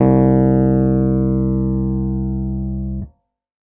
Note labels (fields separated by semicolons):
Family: keyboard; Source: electronic; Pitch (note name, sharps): C2; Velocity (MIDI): 75; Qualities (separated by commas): distorted